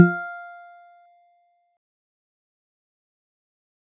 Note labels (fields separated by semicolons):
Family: mallet percussion; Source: acoustic; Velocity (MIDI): 25; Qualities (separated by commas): fast decay, percussive